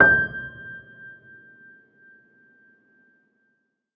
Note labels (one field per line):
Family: keyboard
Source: acoustic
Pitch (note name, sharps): G6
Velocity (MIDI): 50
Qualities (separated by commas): percussive, reverb